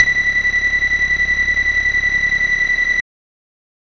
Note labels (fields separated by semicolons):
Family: bass; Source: synthesizer; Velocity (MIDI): 25